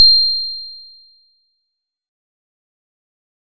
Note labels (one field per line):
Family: guitar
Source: synthesizer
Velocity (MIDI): 50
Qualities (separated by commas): bright, fast decay